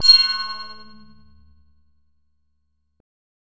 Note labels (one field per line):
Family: bass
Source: synthesizer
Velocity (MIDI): 127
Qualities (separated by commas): bright, distorted